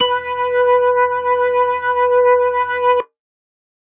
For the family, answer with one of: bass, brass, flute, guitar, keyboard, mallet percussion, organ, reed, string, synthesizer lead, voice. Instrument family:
organ